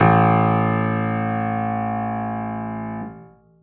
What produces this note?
acoustic keyboard